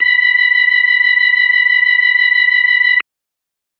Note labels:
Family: organ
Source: electronic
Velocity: 127

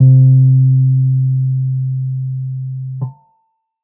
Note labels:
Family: keyboard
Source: electronic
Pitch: C3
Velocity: 25

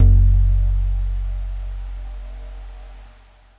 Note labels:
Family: guitar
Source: electronic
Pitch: F#1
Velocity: 100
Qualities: dark

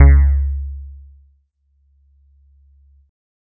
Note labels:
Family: keyboard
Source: electronic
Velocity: 75

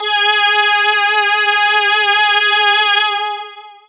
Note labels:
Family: voice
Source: synthesizer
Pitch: G#4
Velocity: 127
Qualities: bright, distorted, long release

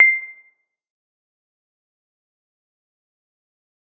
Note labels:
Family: mallet percussion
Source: acoustic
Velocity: 50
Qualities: fast decay, percussive, reverb

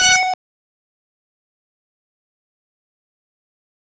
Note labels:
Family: bass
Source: synthesizer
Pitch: F#5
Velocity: 75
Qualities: bright, distorted, fast decay, percussive

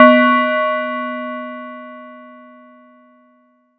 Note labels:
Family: mallet percussion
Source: acoustic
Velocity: 75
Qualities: multiphonic

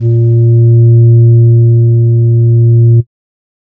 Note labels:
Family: flute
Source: synthesizer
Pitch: A#2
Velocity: 25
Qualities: dark

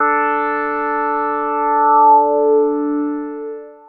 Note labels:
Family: synthesizer lead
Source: synthesizer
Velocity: 75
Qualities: long release

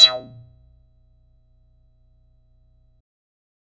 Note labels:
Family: bass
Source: synthesizer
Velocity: 75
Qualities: percussive

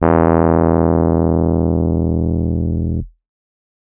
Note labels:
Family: keyboard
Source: electronic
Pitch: E1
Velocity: 100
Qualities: distorted

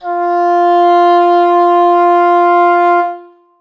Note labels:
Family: reed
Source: acoustic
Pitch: F4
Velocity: 100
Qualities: reverb

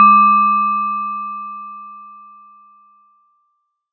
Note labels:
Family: mallet percussion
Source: acoustic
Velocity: 25

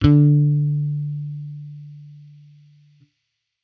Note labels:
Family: bass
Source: electronic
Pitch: D3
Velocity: 25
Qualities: distorted

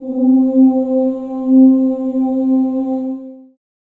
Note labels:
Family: voice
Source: acoustic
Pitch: C4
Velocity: 50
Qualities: dark, long release, reverb

